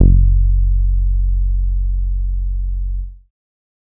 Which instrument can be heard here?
synthesizer bass